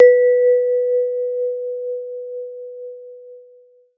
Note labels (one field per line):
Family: mallet percussion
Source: acoustic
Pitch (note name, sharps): B4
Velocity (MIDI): 127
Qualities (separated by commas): long release